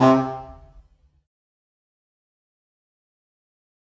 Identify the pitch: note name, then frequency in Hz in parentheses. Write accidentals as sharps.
C3 (130.8 Hz)